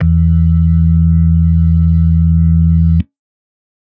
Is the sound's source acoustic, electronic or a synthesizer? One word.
electronic